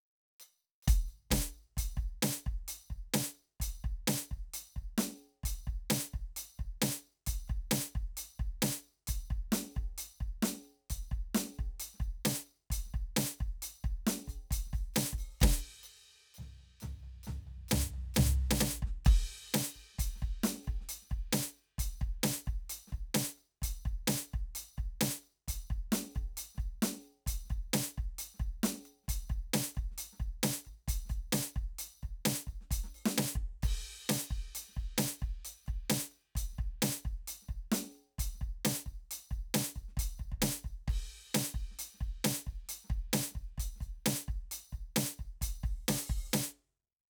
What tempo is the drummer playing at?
132 BPM